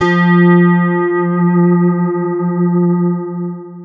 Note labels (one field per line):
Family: guitar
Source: electronic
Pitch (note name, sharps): F3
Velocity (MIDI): 50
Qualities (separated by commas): long release, multiphonic, non-linear envelope